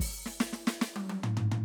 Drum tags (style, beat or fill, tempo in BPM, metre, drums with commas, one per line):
punk
fill
144 BPM
4/4
open hi-hat, snare, high tom, floor tom, kick